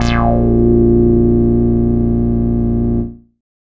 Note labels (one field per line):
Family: bass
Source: synthesizer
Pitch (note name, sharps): A#0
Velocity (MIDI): 100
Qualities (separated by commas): bright, distorted, non-linear envelope